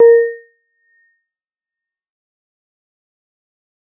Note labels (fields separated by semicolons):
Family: mallet percussion; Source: electronic; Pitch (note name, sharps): A#4; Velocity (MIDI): 100; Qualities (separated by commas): fast decay, percussive